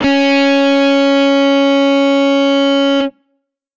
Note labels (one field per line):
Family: guitar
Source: electronic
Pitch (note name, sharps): C#4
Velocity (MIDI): 75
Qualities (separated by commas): bright, distorted